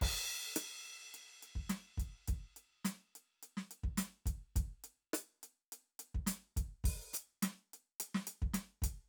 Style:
rock